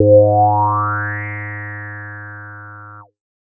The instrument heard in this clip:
synthesizer bass